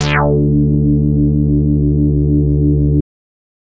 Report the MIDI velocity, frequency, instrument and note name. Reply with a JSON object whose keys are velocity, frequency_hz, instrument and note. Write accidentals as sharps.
{"velocity": 127, "frequency_hz": 73.42, "instrument": "synthesizer bass", "note": "D2"}